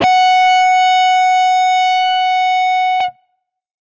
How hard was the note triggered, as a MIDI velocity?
75